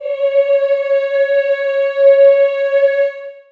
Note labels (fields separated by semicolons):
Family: voice; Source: acoustic; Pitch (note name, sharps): C#5; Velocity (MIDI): 127; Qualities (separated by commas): reverb